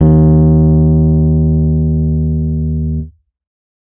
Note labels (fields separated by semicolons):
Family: keyboard; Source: electronic; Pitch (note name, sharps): D#2; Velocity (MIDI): 100; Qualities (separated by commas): distorted